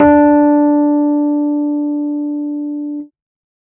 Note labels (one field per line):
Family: keyboard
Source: electronic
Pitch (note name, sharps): D4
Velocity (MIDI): 127